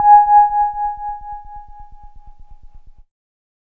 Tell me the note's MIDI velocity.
25